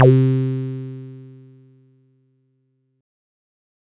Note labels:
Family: bass; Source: synthesizer; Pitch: C3; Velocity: 100; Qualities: bright, distorted

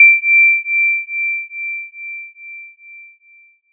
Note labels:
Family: mallet percussion; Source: electronic; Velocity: 25; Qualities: multiphonic

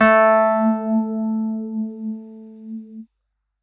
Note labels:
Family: keyboard; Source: electronic; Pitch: A3; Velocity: 100

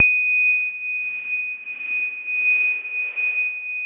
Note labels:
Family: keyboard; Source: electronic; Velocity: 75; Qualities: bright, long release

